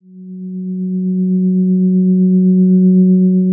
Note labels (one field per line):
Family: guitar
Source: electronic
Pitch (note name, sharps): F#3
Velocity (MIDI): 50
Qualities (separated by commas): dark, long release